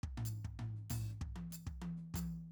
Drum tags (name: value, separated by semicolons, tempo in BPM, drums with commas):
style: Brazilian baião; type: fill; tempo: 95 BPM; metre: 4/4; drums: percussion, snare, high tom, floor tom, kick